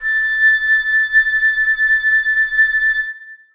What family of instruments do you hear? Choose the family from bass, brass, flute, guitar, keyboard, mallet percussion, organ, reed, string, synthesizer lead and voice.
flute